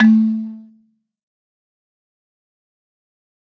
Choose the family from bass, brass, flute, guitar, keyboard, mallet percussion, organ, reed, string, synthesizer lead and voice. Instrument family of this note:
mallet percussion